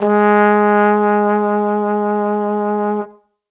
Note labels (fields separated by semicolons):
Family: brass; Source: acoustic; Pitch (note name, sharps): G#3; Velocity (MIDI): 50